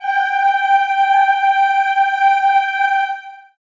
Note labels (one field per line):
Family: voice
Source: acoustic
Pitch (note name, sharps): G5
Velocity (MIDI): 100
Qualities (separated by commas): reverb